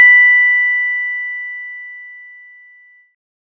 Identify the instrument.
synthesizer bass